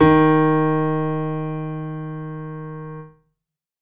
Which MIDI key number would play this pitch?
51